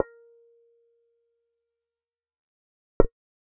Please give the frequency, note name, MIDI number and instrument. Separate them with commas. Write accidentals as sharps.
466.2 Hz, A#4, 70, synthesizer bass